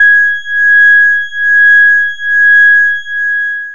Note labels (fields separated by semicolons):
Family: bass; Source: synthesizer; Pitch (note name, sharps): G#6; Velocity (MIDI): 75; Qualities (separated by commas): long release